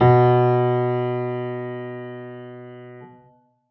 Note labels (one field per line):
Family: keyboard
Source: acoustic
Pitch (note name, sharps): B2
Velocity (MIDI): 75